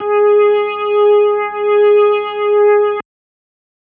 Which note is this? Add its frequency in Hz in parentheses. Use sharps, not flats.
G#4 (415.3 Hz)